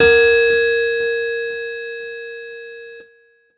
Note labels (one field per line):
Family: keyboard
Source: electronic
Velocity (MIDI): 100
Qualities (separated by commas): bright, distorted